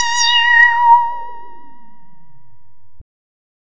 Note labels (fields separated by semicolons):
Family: bass; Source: synthesizer; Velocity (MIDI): 127; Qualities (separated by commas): bright, distorted